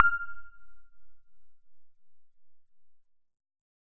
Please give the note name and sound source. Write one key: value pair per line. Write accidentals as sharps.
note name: F6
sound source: synthesizer